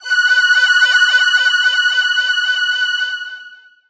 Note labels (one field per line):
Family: voice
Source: synthesizer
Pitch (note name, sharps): F#6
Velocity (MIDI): 75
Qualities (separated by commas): long release